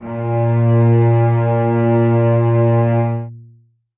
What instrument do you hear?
acoustic string instrument